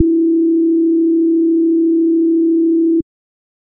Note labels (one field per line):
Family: bass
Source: synthesizer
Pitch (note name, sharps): E4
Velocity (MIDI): 50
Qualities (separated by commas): dark